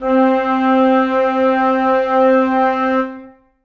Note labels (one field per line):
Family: reed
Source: acoustic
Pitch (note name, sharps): C4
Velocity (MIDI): 25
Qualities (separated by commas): reverb